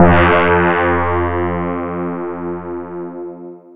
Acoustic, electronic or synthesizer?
electronic